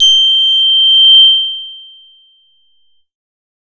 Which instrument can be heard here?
synthesizer bass